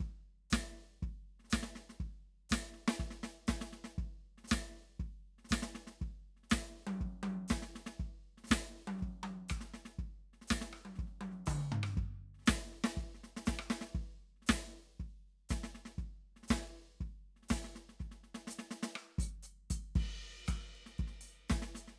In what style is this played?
disco